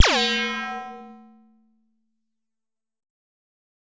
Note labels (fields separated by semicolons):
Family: bass; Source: synthesizer; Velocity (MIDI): 127; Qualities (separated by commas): bright, distorted, fast decay